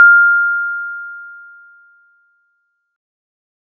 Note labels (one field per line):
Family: mallet percussion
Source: acoustic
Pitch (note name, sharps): F6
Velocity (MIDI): 25